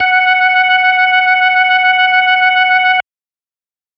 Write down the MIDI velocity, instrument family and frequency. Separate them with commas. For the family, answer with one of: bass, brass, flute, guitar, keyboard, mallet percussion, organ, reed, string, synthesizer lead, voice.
50, organ, 740 Hz